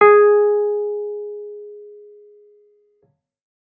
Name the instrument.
electronic keyboard